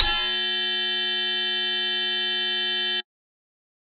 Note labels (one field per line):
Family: bass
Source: synthesizer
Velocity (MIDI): 127